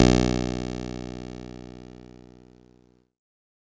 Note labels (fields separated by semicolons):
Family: keyboard; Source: electronic; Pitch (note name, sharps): B1; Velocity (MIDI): 127; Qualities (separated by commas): bright, distorted